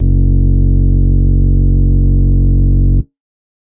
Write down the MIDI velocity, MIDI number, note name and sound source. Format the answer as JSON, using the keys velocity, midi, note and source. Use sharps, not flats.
{"velocity": 127, "midi": 30, "note": "F#1", "source": "electronic"}